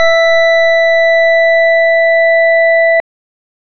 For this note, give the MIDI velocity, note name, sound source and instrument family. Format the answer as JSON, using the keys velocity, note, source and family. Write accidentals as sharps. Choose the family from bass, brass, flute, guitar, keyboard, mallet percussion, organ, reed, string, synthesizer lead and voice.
{"velocity": 50, "note": "E5", "source": "electronic", "family": "organ"}